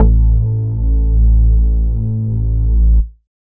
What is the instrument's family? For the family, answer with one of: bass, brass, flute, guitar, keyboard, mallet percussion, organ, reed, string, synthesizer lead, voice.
bass